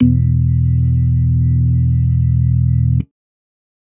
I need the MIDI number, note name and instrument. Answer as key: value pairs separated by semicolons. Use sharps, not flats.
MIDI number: 28; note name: E1; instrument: electronic organ